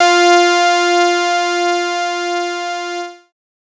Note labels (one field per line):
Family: bass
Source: synthesizer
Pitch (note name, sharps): F4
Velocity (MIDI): 50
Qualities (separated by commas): bright, distorted